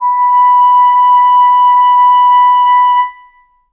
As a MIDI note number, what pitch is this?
83